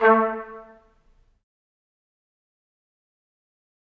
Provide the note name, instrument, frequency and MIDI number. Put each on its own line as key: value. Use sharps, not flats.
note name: A3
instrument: acoustic brass instrument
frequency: 220 Hz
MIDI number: 57